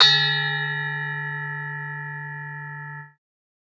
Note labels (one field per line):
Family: mallet percussion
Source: acoustic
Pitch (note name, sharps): D3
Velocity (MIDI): 100